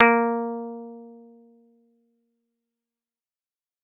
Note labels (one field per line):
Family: guitar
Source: acoustic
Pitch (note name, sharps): A#3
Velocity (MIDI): 25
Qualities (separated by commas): fast decay, reverb